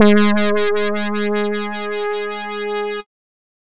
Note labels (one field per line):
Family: bass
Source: synthesizer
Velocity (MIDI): 127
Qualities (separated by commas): distorted